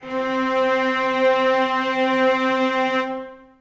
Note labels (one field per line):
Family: string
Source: acoustic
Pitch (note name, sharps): C4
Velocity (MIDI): 75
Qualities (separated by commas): reverb